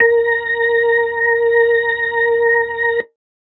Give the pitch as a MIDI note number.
70